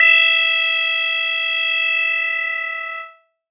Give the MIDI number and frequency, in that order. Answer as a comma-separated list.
76, 659.3 Hz